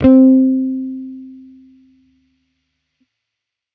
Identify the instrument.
electronic bass